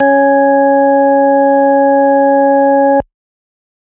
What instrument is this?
electronic organ